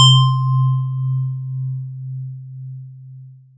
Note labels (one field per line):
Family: mallet percussion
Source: acoustic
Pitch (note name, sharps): C3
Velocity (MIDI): 127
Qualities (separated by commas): long release